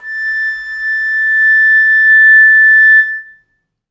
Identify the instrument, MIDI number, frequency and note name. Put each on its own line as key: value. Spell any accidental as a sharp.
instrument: acoustic flute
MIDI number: 93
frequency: 1760 Hz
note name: A6